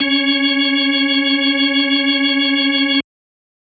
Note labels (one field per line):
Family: organ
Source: electronic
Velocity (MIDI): 127